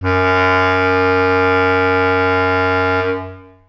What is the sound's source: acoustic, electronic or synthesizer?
acoustic